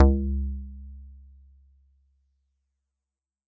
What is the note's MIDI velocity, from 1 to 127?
100